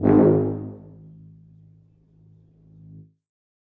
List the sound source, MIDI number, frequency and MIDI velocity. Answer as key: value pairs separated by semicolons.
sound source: acoustic; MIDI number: 32; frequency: 51.91 Hz; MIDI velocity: 75